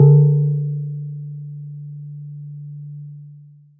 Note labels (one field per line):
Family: mallet percussion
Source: acoustic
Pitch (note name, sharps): D3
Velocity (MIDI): 25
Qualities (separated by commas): long release